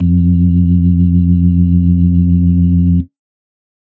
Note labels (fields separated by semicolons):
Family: organ; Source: electronic; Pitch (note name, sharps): F2; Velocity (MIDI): 25; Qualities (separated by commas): dark, reverb